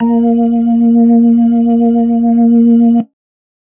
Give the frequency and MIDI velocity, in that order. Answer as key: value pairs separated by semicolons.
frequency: 233.1 Hz; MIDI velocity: 25